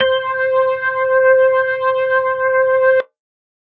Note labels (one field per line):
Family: organ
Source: electronic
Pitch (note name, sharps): C5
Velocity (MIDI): 25